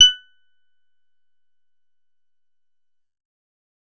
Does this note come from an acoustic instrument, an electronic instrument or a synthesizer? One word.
synthesizer